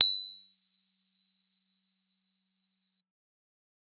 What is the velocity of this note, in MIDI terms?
75